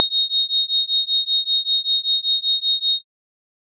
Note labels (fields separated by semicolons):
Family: bass; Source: synthesizer; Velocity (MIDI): 127